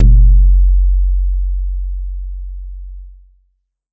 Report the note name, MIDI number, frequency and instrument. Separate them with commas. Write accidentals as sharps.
F#1, 30, 46.25 Hz, synthesizer bass